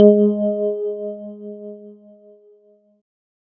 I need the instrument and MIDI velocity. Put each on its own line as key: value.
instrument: electronic keyboard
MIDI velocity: 127